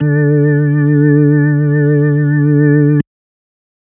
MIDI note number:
50